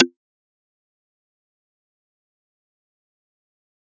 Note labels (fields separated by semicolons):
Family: mallet percussion; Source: electronic; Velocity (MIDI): 127; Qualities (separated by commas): fast decay, percussive